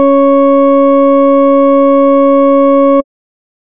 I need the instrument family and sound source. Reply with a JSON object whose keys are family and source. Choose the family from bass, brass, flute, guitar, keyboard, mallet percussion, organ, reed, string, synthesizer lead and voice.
{"family": "bass", "source": "synthesizer"}